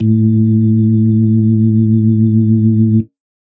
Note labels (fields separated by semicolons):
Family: organ; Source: electronic; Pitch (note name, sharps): A2; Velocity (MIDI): 127; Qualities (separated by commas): reverb